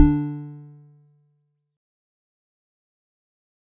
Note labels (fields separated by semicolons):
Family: mallet percussion; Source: acoustic; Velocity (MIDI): 75; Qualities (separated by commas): fast decay, percussive